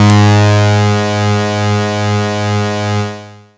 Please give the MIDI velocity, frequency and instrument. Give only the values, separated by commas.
50, 103.8 Hz, synthesizer bass